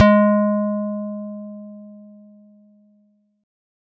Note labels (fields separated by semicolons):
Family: guitar; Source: electronic; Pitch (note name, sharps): G#3; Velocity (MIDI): 25